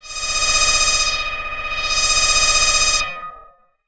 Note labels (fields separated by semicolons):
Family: bass; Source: synthesizer; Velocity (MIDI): 75; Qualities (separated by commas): long release, tempo-synced